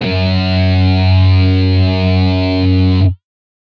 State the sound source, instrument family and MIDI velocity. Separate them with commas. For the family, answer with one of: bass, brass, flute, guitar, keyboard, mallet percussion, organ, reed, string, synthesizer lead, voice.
electronic, guitar, 25